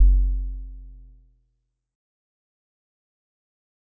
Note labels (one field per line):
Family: mallet percussion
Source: acoustic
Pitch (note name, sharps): F#1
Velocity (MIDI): 25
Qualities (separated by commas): dark, fast decay